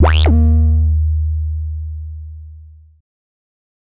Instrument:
synthesizer bass